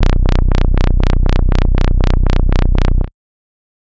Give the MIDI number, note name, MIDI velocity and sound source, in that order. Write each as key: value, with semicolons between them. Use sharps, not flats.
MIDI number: 23; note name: B0; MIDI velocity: 100; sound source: synthesizer